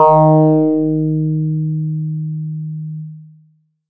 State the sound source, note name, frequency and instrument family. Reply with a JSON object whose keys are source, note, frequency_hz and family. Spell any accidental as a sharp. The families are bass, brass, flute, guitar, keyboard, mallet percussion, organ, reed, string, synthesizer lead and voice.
{"source": "synthesizer", "note": "D#3", "frequency_hz": 155.6, "family": "bass"}